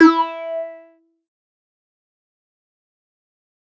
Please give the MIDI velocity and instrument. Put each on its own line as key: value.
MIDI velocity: 50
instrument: synthesizer bass